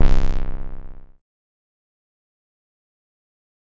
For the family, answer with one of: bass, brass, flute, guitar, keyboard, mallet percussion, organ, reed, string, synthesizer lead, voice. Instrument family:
bass